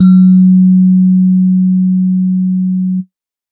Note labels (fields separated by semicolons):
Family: keyboard; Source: electronic; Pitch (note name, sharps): F#3; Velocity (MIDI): 25